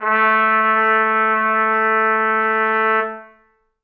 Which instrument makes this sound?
acoustic brass instrument